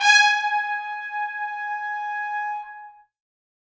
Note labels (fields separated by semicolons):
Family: brass; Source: acoustic; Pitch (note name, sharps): G#5; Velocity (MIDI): 75; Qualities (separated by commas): bright, reverb